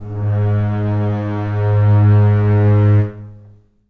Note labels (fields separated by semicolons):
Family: string; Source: acoustic; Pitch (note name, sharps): G#2; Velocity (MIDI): 25; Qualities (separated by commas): long release, reverb